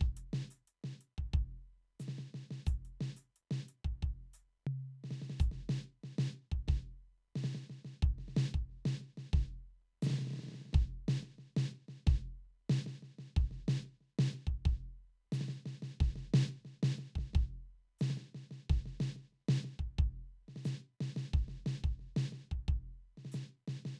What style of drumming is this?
folk rock